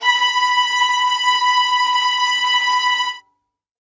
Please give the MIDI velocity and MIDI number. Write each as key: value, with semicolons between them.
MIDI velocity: 127; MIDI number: 83